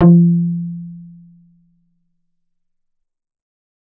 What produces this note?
synthesizer bass